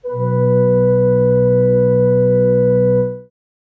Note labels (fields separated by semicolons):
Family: organ; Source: acoustic; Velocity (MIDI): 127; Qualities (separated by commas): dark, reverb